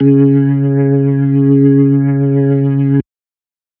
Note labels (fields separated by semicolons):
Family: organ; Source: electronic; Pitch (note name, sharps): C#3; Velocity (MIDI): 75